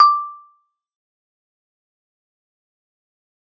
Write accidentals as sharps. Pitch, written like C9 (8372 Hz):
D6 (1175 Hz)